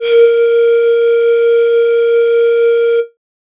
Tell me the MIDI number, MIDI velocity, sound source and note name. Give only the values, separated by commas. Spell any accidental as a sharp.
70, 127, synthesizer, A#4